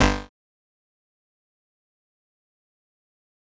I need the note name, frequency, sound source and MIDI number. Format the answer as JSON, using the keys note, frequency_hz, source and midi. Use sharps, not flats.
{"note": "G1", "frequency_hz": 49, "source": "synthesizer", "midi": 31}